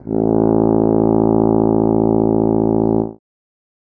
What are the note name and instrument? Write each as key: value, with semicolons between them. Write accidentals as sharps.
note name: A1; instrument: acoustic brass instrument